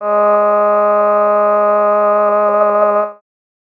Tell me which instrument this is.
synthesizer voice